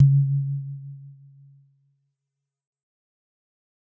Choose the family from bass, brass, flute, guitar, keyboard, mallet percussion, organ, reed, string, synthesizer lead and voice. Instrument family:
mallet percussion